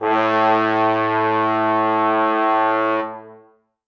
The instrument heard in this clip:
acoustic brass instrument